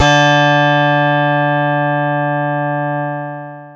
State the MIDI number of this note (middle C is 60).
50